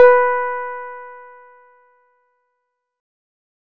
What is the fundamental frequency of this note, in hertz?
493.9 Hz